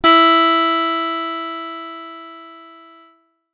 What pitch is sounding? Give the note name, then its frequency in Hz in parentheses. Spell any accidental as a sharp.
E4 (329.6 Hz)